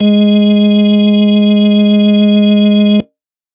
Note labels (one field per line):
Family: organ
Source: electronic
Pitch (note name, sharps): G#3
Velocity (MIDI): 75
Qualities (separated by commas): distorted